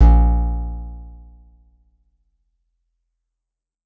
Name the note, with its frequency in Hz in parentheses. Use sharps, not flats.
A#1 (58.27 Hz)